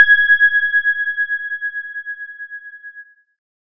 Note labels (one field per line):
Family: keyboard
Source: electronic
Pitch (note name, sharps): G#6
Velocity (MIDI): 25